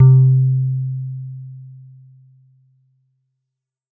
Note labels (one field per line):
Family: guitar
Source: synthesizer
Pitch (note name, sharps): C3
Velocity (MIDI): 50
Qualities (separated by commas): dark